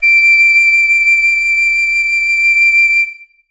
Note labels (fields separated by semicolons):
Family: flute; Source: acoustic; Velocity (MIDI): 127; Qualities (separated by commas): reverb